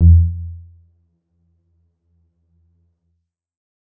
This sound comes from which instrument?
electronic keyboard